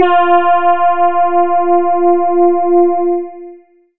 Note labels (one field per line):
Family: voice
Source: synthesizer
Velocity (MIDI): 100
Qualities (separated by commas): long release